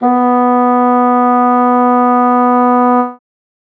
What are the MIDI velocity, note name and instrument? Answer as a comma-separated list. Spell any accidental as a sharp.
25, B3, acoustic reed instrument